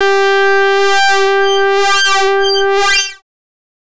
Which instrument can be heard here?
synthesizer bass